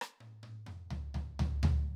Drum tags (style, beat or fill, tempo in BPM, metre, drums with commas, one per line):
indie rock
fill
63 BPM
4/4
cross-stick, high tom, mid tom, floor tom